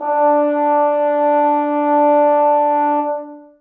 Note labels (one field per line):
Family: brass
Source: acoustic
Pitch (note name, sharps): D4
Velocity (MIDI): 75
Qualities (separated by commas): dark, long release, reverb